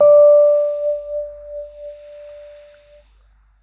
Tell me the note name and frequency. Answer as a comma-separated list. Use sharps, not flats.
D5, 587.3 Hz